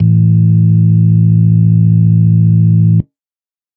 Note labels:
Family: organ; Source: electronic; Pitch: A1; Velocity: 50; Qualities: dark

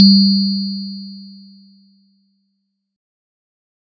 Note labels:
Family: mallet percussion; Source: acoustic; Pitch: G3; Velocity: 50; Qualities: bright

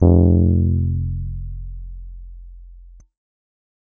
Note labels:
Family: keyboard; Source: electronic; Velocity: 127

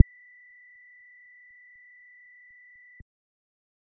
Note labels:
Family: bass; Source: synthesizer; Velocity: 127; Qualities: dark, percussive

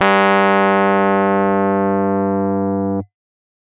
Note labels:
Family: keyboard; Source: electronic; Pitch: G2; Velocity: 127; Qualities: distorted

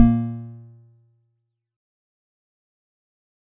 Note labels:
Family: mallet percussion; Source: acoustic; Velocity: 127; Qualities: fast decay, percussive

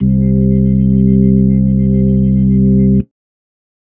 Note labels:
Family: organ; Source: electronic; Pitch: C2; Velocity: 127; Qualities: dark

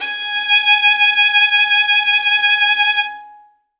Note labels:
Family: string; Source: acoustic; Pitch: G#5; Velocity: 75; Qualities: bright

